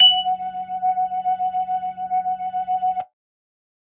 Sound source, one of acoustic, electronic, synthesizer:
electronic